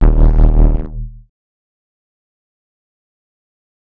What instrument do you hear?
synthesizer bass